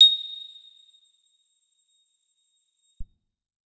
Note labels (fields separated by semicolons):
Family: guitar; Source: electronic; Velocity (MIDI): 100; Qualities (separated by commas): bright, percussive, reverb